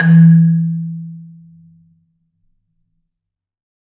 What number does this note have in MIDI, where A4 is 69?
52